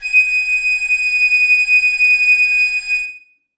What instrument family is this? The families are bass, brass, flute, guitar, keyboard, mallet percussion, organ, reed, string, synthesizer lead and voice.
reed